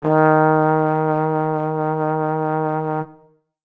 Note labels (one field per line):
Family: brass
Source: acoustic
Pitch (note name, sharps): D#3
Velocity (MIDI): 50